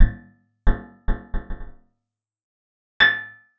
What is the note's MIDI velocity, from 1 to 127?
50